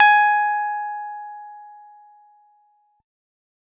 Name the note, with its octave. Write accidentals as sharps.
G#5